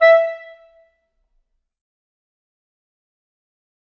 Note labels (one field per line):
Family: reed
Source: acoustic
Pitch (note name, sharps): E5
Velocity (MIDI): 100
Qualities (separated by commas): fast decay, percussive, reverb